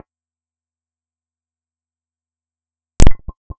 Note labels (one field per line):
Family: bass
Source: synthesizer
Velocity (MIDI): 100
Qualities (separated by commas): percussive, reverb